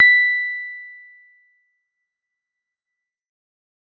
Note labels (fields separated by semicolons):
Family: keyboard; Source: electronic; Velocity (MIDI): 50; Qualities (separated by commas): fast decay